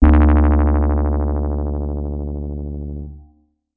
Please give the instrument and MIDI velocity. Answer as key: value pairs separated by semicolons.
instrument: electronic keyboard; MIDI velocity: 127